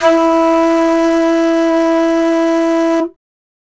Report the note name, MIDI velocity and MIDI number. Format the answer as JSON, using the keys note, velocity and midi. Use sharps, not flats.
{"note": "E4", "velocity": 100, "midi": 64}